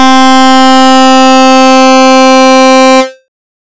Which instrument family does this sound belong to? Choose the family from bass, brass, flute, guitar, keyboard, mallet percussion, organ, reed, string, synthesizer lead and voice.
bass